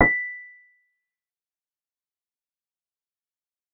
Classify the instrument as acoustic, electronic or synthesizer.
synthesizer